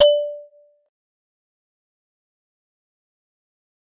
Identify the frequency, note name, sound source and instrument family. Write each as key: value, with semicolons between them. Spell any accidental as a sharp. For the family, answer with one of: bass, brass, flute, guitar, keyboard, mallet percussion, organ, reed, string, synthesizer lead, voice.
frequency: 587.3 Hz; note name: D5; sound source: acoustic; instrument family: mallet percussion